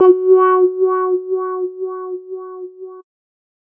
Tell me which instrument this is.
synthesizer bass